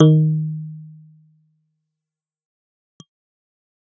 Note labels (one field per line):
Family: keyboard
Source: electronic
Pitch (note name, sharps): D#3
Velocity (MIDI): 75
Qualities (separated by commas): fast decay